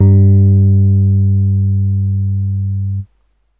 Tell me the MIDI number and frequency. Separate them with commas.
43, 98 Hz